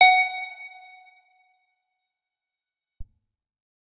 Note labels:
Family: guitar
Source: electronic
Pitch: F#5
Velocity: 127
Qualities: bright, percussive, reverb

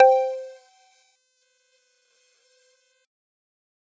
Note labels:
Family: mallet percussion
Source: acoustic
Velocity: 25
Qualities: multiphonic, percussive

